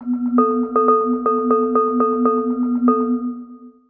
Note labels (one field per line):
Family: mallet percussion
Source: synthesizer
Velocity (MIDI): 50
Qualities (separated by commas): dark, long release, multiphonic, percussive, tempo-synced